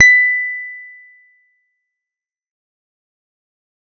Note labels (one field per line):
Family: guitar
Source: electronic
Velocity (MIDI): 127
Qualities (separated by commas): fast decay